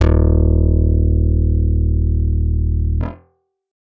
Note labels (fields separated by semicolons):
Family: guitar; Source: electronic; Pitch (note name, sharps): D#1; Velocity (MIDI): 127